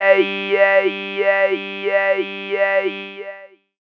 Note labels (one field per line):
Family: voice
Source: synthesizer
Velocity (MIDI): 25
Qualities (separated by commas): long release, non-linear envelope, tempo-synced